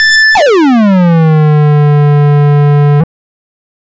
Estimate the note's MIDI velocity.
127